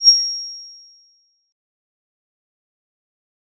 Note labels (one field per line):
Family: mallet percussion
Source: electronic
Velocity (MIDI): 75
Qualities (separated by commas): bright, fast decay, percussive